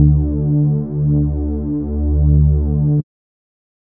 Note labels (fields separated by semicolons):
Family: bass; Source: synthesizer; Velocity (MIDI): 25; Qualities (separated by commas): dark